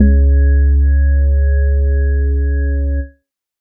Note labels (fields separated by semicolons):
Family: organ; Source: electronic; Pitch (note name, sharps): C#2; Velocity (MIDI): 127; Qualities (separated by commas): dark